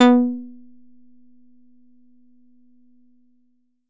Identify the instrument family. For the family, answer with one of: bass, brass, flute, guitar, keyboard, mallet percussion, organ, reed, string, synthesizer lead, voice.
guitar